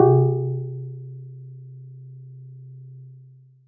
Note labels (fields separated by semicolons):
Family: mallet percussion; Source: acoustic; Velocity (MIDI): 50